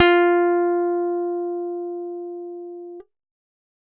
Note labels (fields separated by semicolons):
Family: guitar; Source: acoustic; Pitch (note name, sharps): F4; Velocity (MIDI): 127